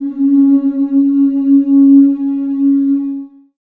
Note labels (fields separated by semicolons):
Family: voice; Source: acoustic; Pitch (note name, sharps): C#4; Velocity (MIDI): 50; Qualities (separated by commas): dark, reverb